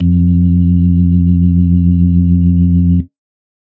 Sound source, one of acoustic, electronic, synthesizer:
electronic